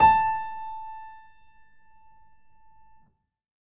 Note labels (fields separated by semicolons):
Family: keyboard; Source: acoustic; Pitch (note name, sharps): A5; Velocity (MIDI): 100; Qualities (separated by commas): reverb